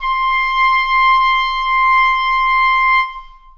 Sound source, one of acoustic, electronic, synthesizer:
acoustic